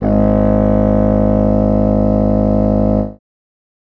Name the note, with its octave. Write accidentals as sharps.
G#1